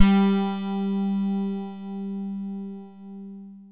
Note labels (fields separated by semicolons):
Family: guitar; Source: synthesizer; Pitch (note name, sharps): G3; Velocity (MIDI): 75; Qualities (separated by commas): long release